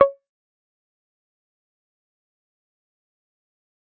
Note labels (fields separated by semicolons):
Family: guitar; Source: electronic; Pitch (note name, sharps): C#5; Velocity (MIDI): 25; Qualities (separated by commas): fast decay, percussive